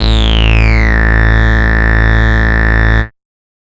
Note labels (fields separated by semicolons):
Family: bass; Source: synthesizer; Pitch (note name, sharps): A1; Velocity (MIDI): 100; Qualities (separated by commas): bright, distorted, multiphonic